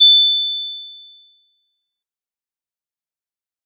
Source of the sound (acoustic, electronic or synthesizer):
acoustic